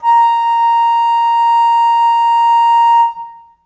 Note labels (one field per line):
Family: flute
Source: acoustic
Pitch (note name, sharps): A#5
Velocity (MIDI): 100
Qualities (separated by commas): long release, reverb